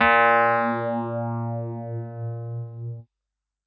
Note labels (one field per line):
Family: keyboard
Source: electronic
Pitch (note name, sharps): A#2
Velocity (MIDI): 127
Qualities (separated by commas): distorted